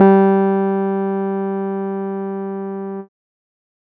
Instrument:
electronic keyboard